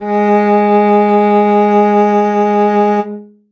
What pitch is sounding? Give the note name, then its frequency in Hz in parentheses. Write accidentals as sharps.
G#3 (207.7 Hz)